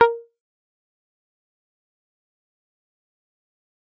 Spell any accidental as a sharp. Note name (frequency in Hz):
A#4 (466.2 Hz)